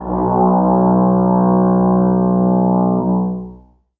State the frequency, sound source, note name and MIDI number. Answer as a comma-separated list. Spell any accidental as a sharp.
61.74 Hz, acoustic, B1, 35